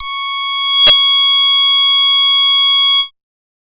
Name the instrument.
synthesizer bass